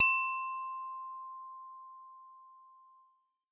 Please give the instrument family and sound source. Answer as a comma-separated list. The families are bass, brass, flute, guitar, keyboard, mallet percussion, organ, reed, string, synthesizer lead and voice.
bass, synthesizer